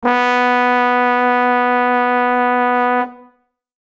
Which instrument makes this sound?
acoustic brass instrument